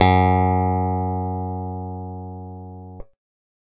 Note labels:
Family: keyboard; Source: electronic; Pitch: F#2; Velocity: 25

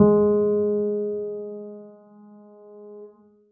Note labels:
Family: keyboard; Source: acoustic; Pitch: G#3; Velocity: 50; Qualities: dark, reverb

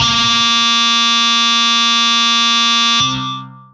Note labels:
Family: guitar; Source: electronic; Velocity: 50; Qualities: bright, distorted, long release

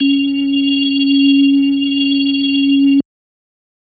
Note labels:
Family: organ; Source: electronic; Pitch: C#4; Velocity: 75

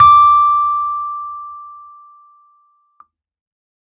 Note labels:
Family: keyboard; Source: electronic; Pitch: D6; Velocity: 127

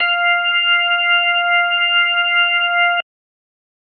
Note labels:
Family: organ; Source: electronic; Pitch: F5; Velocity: 75

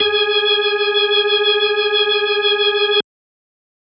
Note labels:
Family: organ; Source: electronic; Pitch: G#4; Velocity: 50

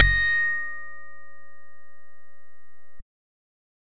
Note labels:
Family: bass; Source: synthesizer; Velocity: 127; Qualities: bright, distorted

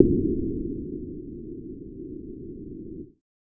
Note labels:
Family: bass; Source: synthesizer; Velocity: 25

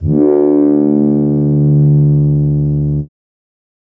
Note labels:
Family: keyboard; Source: synthesizer; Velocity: 100

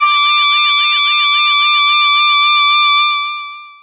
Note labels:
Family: voice; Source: synthesizer; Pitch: D6; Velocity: 127; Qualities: bright, distorted, long release

